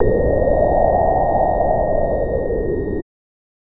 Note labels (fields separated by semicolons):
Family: bass; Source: synthesizer; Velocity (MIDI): 100; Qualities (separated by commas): distorted